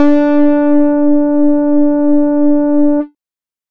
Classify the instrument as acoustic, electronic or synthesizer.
synthesizer